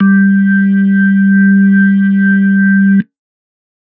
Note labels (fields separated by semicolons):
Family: organ; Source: electronic; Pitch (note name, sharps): G3; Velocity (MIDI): 75